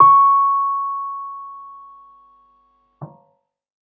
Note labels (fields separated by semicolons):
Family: keyboard; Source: electronic; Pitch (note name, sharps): C#6; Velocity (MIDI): 50